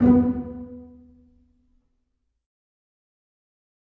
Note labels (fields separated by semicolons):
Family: string; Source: acoustic; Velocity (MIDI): 100; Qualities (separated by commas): dark, fast decay, reverb